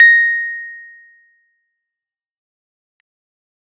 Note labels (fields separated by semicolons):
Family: keyboard; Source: electronic; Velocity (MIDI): 25; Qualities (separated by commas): fast decay